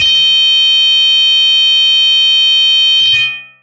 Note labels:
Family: guitar; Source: electronic; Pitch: D#5; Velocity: 50; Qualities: bright, distorted, long release

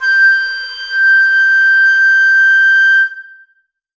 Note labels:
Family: flute; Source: acoustic; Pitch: G6; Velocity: 127; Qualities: long release, reverb

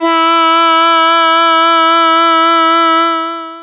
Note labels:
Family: voice; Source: synthesizer; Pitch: E4; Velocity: 75; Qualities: distorted, long release

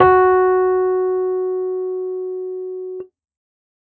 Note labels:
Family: keyboard; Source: electronic; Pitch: F#4; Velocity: 100

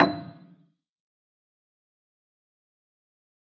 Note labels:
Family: keyboard; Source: acoustic; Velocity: 25; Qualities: fast decay, percussive, reverb

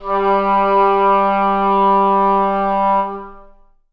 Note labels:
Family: reed; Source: acoustic; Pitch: G3; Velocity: 50; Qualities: long release, reverb

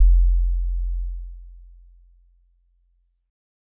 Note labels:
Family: mallet percussion; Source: acoustic; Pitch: F1; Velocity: 25; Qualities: dark

